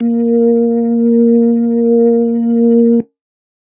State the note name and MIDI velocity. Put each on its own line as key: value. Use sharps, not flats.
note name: A#3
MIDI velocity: 75